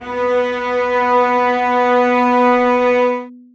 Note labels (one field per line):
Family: string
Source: acoustic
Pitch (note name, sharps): B3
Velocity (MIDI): 50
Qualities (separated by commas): long release, reverb